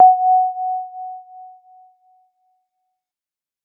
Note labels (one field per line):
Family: keyboard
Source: electronic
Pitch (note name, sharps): F#5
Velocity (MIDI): 75